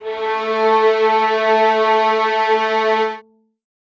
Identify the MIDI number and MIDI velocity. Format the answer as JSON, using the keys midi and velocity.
{"midi": 57, "velocity": 50}